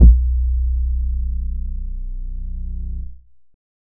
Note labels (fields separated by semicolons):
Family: bass; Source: synthesizer; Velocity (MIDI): 25; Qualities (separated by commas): distorted